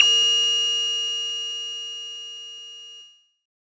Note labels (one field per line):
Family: bass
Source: synthesizer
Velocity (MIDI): 50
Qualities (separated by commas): bright, distorted